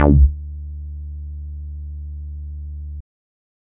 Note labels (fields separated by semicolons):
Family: bass; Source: synthesizer; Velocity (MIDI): 25; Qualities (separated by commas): distorted